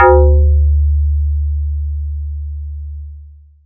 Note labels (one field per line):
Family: mallet percussion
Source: electronic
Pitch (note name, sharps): D2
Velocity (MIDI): 127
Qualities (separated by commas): long release, multiphonic